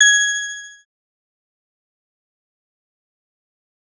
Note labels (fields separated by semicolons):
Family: synthesizer lead; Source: synthesizer; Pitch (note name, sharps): G#6; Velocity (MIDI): 50; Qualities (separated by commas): distorted, fast decay